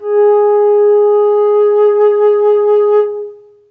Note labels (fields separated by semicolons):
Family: flute; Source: acoustic; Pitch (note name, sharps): G#4; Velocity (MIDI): 25; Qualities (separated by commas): long release, reverb